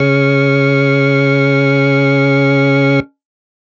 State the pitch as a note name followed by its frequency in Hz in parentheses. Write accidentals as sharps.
C#3 (138.6 Hz)